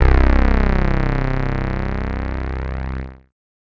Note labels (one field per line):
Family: bass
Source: synthesizer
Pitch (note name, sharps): C1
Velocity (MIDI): 127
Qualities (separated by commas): bright, distorted